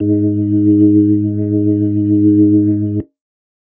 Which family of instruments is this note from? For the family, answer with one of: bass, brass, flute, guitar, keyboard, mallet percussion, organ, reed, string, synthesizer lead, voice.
organ